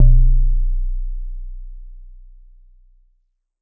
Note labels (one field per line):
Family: mallet percussion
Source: acoustic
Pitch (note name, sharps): B0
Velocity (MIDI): 100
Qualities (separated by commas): dark